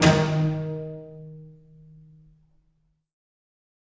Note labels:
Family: string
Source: acoustic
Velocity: 127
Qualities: bright, reverb

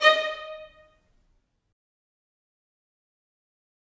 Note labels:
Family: string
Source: acoustic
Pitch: D#5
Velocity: 75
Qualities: fast decay, percussive, reverb

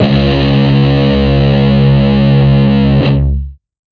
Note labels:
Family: guitar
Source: electronic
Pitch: C#2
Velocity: 127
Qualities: distorted, long release

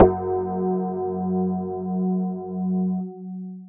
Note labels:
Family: mallet percussion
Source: electronic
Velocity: 75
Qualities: long release

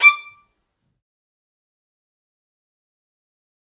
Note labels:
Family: string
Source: acoustic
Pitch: D6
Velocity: 50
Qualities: fast decay, percussive, reverb

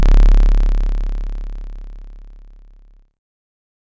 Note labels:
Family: bass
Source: synthesizer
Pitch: C#1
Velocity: 50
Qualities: bright, distorted

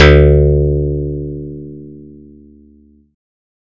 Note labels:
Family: bass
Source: synthesizer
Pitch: D2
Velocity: 100

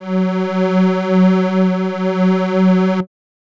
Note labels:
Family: reed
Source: acoustic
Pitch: F#3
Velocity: 100

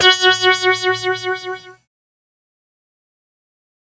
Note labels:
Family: keyboard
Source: synthesizer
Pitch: F#4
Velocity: 127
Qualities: distorted, fast decay

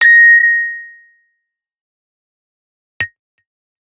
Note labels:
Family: guitar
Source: electronic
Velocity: 25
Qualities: distorted, fast decay

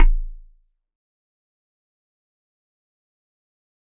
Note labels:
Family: mallet percussion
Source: acoustic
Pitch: A0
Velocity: 50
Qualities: fast decay, percussive

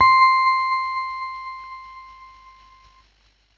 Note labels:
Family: keyboard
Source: electronic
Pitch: C6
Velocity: 25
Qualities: distorted, tempo-synced

